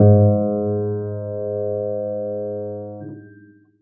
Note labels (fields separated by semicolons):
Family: keyboard; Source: acoustic; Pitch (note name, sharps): G#2; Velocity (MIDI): 50; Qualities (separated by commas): long release, reverb